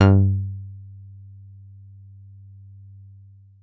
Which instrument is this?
synthesizer guitar